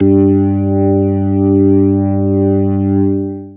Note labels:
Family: organ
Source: electronic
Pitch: G2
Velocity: 100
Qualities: distorted, long release

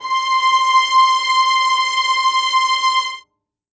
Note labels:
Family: string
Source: acoustic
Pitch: C6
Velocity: 100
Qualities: reverb

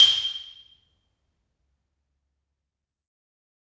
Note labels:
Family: mallet percussion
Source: acoustic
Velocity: 127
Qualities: fast decay, multiphonic, percussive

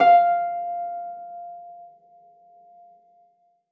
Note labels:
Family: string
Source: acoustic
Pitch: F5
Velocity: 75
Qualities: reverb

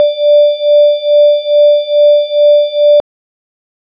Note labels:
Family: organ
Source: electronic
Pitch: D5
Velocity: 127

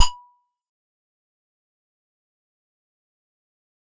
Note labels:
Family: keyboard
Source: acoustic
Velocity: 25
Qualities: fast decay, percussive

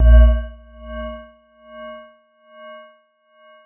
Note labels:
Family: mallet percussion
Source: electronic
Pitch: A#1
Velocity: 100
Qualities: long release

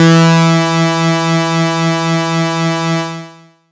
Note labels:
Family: bass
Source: synthesizer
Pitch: E3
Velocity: 75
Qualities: bright, distorted, long release

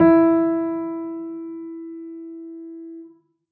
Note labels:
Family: keyboard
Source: acoustic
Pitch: E4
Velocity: 75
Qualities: reverb

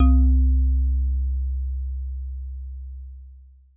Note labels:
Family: mallet percussion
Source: acoustic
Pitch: C2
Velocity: 50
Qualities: long release

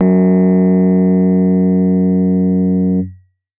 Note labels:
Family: keyboard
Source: acoustic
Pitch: F#2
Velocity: 127

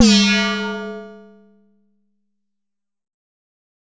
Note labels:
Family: bass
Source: synthesizer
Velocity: 75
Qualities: bright, distorted

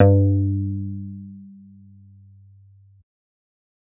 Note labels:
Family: bass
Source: synthesizer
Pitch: G2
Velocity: 127

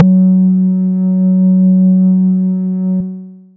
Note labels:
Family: bass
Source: synthesizer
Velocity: 75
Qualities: long release, multiphonic

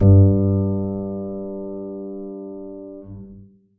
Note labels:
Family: keyboard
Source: acoustic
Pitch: G2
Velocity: 50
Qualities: dark, reverb

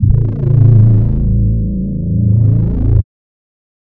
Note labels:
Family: voice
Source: synthesizer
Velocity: 127

